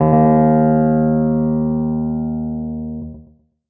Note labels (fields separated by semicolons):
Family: keyboard; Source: electronic; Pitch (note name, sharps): D#2; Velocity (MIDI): 75; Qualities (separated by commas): distorted, tempo-synced